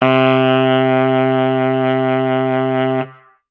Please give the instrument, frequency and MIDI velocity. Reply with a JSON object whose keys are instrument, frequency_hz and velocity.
{"instrument": "acoustic reed instrument", "frequency_hz": 130.8, "velocity": 100}